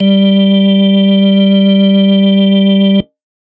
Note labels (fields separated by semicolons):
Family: organ; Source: electronic; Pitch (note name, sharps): G3; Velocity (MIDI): 75; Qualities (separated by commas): distorted